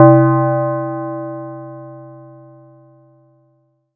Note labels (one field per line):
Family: mallet percussion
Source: acoustic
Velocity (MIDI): 50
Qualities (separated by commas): multiphonic